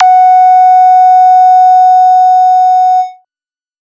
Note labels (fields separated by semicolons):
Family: bass; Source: synthesizer; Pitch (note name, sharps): F#5; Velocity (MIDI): 75; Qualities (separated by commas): bright, distorted